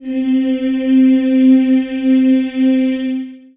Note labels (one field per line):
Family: voice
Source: acoustic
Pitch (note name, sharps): C4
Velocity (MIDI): 25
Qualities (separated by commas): long release, reverb